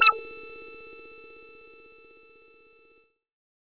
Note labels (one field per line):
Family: bass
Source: synthesizer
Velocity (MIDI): 25